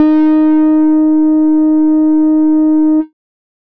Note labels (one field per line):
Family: bass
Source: synthesizer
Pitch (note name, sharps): D#4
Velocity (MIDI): 127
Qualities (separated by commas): distorted